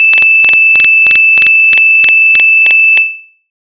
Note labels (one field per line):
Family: bass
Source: synthesizer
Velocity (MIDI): 75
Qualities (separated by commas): bright